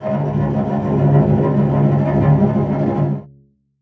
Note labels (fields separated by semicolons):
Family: string; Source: acoustic; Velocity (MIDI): 25; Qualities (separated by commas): non-linear envelope, reverb